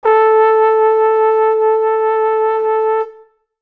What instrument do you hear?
acoustic brass instrument